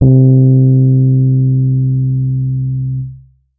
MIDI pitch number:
48